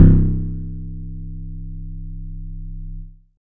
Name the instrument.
synthesizer guitar